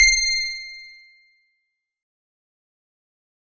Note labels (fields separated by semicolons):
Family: guitar; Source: acoustic; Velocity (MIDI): 100; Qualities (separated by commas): bright, distorted, fast decay